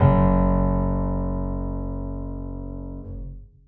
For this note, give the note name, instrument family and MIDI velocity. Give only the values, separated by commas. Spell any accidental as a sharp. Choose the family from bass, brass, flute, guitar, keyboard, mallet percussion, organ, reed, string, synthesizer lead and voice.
F#1, keyboard, 100